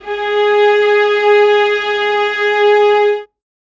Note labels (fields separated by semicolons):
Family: string; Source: acoustic; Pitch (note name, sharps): G#4; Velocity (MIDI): 75; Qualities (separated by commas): reverb